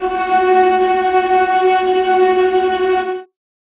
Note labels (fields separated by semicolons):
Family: string; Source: acoustic; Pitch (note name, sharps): F#4; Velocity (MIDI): 25; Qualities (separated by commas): bright, non-linear envelope, reverb